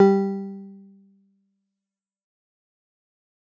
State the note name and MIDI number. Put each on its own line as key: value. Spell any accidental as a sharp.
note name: G3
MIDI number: 55